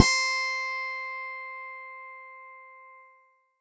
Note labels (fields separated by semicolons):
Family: keyboard; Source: electronic; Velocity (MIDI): 127; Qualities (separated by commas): bright